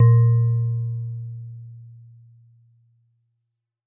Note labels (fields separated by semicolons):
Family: mallet percussion; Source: acoustic; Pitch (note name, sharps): A#2; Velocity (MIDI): 75